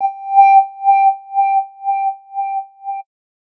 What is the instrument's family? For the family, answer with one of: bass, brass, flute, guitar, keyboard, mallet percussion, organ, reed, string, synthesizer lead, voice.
bass